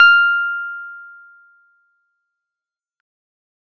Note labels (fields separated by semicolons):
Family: keyboard; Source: electronic; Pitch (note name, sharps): F6; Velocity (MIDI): 100; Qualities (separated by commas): fast decay